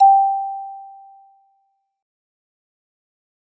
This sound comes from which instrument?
acoustic mallet percussion instrument